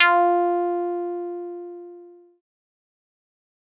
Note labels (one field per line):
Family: synthesizer lead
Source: synthesizer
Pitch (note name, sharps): F4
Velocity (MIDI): 75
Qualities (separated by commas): distorted, fast decay